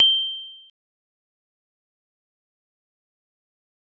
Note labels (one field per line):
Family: mallet percussion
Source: acoustic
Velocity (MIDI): 25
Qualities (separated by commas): bright, fast decay, percussive